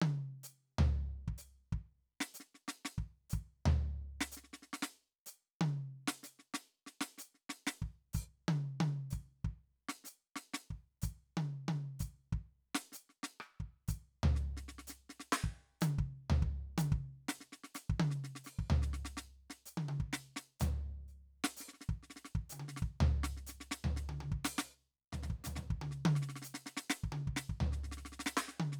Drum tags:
jazz
beat
125 BPM
4/4
closed hi-hat, hi-hat pedal, snare, cross-stick, high tom, floor tom, kick

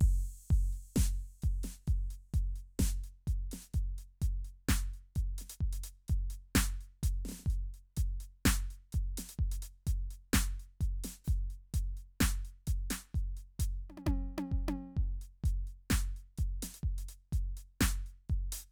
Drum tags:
slow reggae
beat
64 BPM
4/4
crash, closed hi-hat, hi-hat pedal, snare, high tom, kick

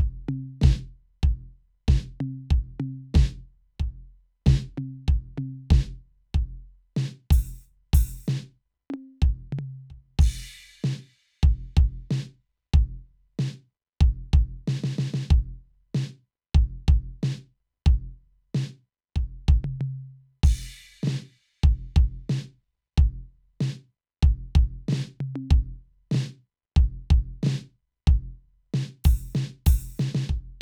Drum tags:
rock
beat
94 BPM
4/4
crash, open hi-hat, hi-hat pedal, snare, high tom, floor tom, kick

